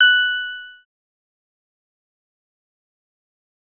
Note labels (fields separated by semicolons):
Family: synthesizer lead; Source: synthesizer; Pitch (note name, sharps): F#6; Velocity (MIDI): 50; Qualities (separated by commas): distorted, fast decay